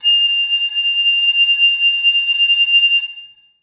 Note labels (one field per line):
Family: flute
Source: acoustic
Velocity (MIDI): 25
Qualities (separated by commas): bright, reverb